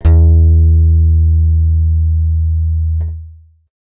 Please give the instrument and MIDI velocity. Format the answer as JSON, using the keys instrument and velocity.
{"instrument": "synthesizer bass", "velocity": 50}